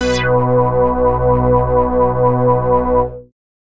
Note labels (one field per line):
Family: bass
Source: synthesizer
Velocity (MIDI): 127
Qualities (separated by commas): bright, distorted